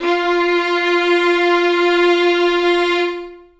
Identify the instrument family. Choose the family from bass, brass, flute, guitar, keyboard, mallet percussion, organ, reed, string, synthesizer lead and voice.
string